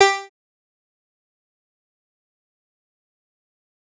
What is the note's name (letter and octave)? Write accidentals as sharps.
G4